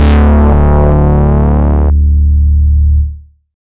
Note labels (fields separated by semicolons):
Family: bass; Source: synthesizer; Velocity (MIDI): 100; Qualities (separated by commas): bright, distorted